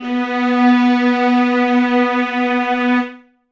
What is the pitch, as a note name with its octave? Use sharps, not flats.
B3